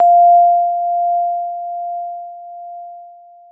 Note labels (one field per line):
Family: keyboard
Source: electronic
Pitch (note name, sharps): F5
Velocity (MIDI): 100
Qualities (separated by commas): long release